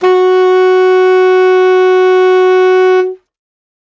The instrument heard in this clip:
acoustic reed instrument